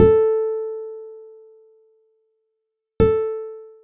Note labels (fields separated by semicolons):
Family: guitar; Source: acoustic; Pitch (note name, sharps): A4; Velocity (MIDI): 50; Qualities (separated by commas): dark